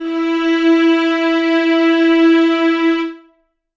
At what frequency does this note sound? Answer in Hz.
329.6 Hz